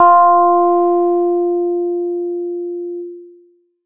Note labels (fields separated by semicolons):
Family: bass; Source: synthesizer; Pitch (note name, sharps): F4; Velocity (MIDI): 50; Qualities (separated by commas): distorted